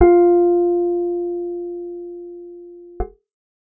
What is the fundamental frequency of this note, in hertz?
349.2 Hz